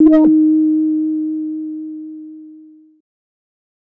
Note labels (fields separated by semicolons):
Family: bass; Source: synthesizer; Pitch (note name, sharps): D#4; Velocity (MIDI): 75; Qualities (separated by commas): distorted